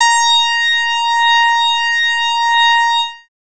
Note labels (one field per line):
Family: bass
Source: synthesizer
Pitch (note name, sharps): A#5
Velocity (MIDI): 50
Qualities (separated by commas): bright, distorted